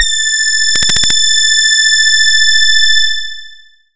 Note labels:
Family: voice; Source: synthesizer; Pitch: A6; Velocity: 100; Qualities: bright, long release

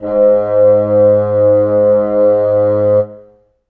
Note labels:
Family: reed; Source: acoustic; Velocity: 50; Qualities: reverb

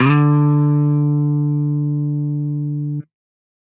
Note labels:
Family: guitar; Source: electronic; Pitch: D3; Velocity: 127; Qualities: distorted

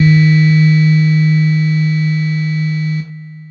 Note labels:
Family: keyboard; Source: electronic; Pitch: D#3; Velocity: 50; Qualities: bright, distorted, long release

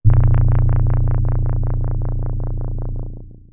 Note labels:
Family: keyboard; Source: electronic; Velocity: 127; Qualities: dark, distorted, long release

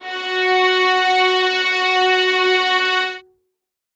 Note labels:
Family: string; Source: acoustic; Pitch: F#4; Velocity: 100; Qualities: reverb

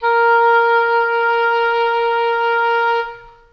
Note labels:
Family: reed; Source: acoustic; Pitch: A#4; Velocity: 25; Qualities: long release, reverb

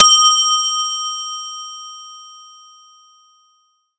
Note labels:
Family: mallet percussion; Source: acoustic; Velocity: 100; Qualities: bright, multiphonic

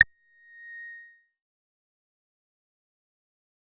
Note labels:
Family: bass; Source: synthesizer; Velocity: 75; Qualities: fast decay

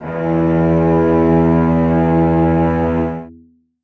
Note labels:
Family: string; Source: acoustic; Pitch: E2; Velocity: 50; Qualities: reverb

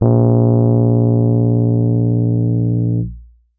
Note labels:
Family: keyboard; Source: electronic; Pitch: A#1; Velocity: 127

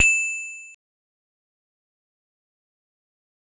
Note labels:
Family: mallet percussion; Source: acoustic; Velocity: 25; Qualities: bright, fast decay

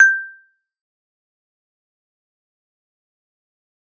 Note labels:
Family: mallet percussion; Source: acoustic; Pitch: G6; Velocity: 100; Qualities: fast decay, percussive

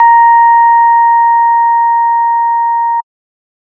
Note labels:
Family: organ; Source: electronic; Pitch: A#5; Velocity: 100

